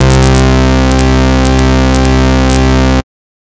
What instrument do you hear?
synthesizer bass